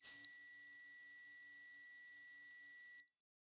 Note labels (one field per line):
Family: flute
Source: synthesizer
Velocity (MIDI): 50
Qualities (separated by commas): bright, distorted